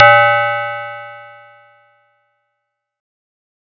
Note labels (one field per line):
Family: mallet percussion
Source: acoustic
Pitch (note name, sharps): A#2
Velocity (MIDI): 100